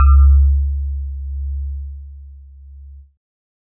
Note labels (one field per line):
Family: keyboard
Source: electronic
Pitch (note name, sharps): C#2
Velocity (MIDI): 127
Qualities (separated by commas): multiphonic